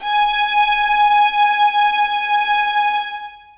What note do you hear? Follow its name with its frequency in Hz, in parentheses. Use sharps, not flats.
G#5 (830.6 Hz)